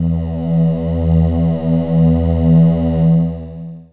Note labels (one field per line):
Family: voice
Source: synthesizer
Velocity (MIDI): 100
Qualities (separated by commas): distorted, long release